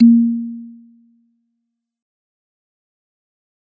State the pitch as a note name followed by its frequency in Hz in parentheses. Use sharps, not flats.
A#3 (233.1 Hz)